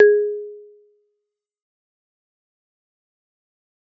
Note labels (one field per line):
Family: mallet percussion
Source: acoustic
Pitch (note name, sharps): G#4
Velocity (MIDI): 127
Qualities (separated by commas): fast decay, percussive